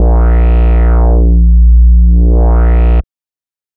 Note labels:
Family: bass; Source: synthesizer; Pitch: A#1; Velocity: 127; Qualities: distorted

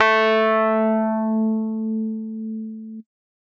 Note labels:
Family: keyboard; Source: electronic; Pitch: A3; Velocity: 100; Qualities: distorted

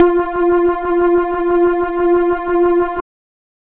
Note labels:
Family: bass; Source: synthesizer; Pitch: F4; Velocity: 127; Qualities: dark

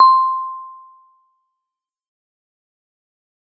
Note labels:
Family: mallet percussion; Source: acoustic; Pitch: C6; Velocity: 127; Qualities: fast decay

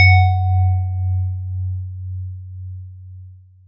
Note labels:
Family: mallet percussion; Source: acoustic; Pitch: F#2; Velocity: 100; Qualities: long release

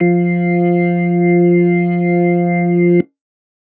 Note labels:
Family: organ; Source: electronic; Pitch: F3; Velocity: 50

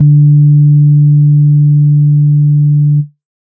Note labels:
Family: organ; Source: electronic; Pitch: D3; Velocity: 75; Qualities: dark

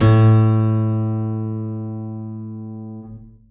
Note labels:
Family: keyboard; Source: acoustic; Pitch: A2; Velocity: 127; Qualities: reverb

